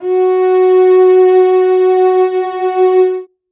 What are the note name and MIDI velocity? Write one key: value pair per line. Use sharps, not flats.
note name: F#4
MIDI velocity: 100